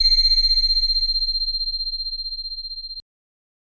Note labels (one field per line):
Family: bass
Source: synthesizer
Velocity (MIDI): 100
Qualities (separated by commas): bright, distorted, multiphonic